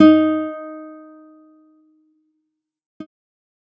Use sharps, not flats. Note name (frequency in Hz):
D#4 (311.1 Hz)